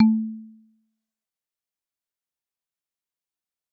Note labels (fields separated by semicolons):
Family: mallet percussion; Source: acoustic; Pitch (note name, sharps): A3; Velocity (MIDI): 100; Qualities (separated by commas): dark, fast decay, percussive